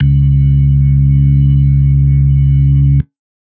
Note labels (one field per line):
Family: organ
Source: electronic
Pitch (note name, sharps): C#2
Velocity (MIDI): 75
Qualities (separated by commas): dark